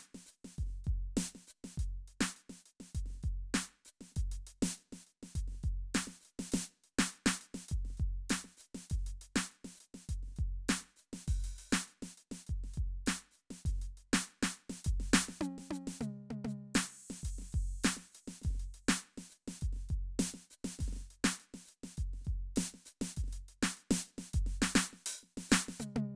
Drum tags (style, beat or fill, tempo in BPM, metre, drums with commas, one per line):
Brazilian
beat
101 BPM
4/4
crash, closed hi-hat, open hi-hat, hi-hat pedal, snare, high tom, mid tom, kick